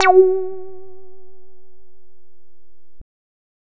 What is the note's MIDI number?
66